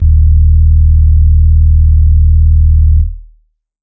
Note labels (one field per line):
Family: organ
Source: electronic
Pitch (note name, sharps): D#1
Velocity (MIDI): 100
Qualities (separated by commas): dark